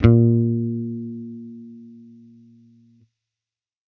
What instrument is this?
electronic bass